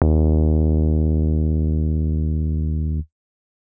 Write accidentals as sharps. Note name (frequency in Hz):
D#2 (77.78 Hz)